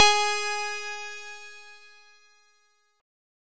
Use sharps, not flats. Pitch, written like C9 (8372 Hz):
G#4 (415.3 Hz)